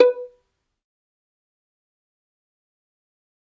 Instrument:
acoustic string instrument